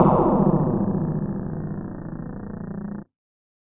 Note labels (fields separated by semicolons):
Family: mallet percussion; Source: electronic; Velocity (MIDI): 100